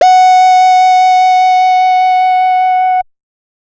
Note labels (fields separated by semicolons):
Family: bass; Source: synthesizer; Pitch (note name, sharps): F#5; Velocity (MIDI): 25; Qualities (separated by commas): distorted